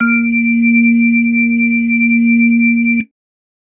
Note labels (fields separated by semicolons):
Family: organ; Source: electronic; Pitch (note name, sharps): A#3; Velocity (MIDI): 25